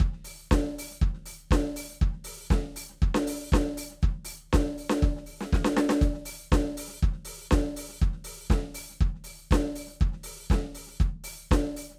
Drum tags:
disco
beat
120 BPM
4/4
closed hi-hat, open hi-hat, hi-hat pedal, snare, kick

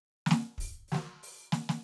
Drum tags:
Purdie shuffle
fill
130 BPM
4/4
closed hi-hat, open hi-hat, hi-hat pedal, snare, kick

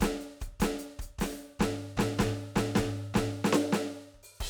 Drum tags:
klezmer
beat
152 BPM
4/4
crash, closed hi-hat, open hi-hat, hi-hat pedal, snare, mid tom, kick

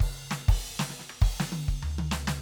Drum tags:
rockabilly
beat
200 BPM
4/4
crash, snare, cross-stick, high tom, floor tom, kick

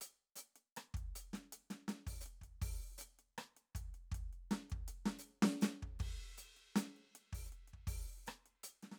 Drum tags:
funk
beat
80 BPM
4/4
crash, closed hi-hat, open hi-hat, hi-hat pedal, snare, cross-stick, kick

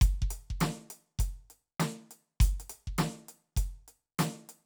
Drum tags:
rock
beat
100 BPM
4/4
closed hi-hat, snare, kick

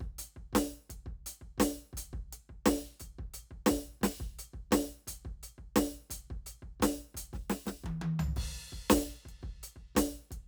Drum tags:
rock
beat
115 BPM
4/4
crash, closed hi-hat, snare, high tom, floor tom, kick

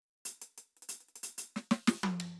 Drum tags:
rock
fill
95 BPM
4/4
closed hi-hat, percussion, snare, high tom

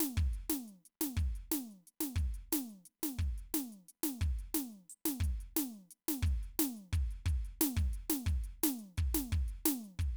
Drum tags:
chacarera
beat
118 BPM
4/4
closed hi-hat, snare, kick

